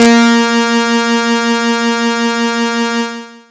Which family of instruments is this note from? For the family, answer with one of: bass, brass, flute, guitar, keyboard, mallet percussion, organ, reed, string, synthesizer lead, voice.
bass